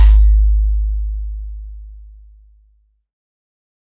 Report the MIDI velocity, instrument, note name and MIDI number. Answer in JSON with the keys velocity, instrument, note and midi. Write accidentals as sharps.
{"velocity": 50, "instrument": "synthesizer keyboard", "note": "G#1", "midi": 32}